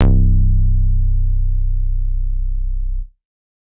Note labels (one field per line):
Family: bass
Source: synthesizer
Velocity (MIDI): 25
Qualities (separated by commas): dark